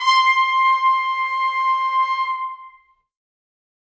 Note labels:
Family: brass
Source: acoustic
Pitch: C6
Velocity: 100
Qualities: bright, reverb

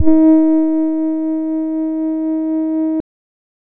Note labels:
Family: bass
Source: synthesizer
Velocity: 25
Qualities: dark, distorted, non-linear envelope

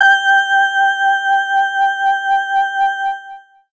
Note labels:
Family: organ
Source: electronic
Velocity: 50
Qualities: distorted

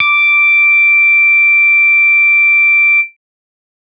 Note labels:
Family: bass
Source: synthesizer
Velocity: 100

